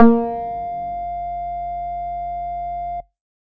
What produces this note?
synthesizer bass